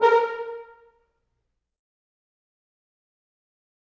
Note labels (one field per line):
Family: brass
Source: acoustic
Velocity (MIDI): 100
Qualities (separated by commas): fast decay, reverb